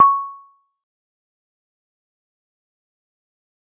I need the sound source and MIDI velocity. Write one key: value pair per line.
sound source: acoustic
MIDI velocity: 100